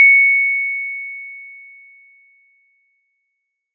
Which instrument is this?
acoustic mallet percussion instrument